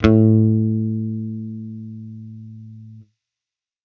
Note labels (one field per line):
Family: bass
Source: electronic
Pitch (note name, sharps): A2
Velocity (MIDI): 100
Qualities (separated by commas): distorted